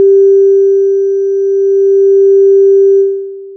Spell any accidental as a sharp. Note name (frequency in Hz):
G4 (392 Hz)